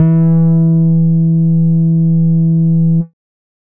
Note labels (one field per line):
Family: bass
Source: synthesizer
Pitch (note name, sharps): E3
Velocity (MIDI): 100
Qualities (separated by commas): distorted